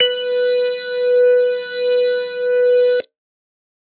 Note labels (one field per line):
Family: organ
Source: electronic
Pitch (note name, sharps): B4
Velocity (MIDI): 127